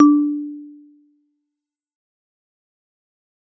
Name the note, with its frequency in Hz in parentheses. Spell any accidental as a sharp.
D4 (293.7 Hz)